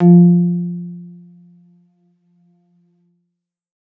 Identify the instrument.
electronic keyboard